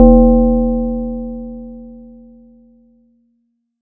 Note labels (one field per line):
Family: mallet percussion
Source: acoustic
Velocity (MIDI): 100